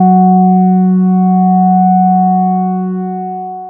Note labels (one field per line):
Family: bass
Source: synthesizer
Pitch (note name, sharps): F#3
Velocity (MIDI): 75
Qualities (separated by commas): long release